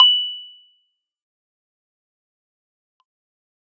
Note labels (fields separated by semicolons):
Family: keyboard; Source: electronic; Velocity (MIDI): 127; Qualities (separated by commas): bright, fast decay, percussive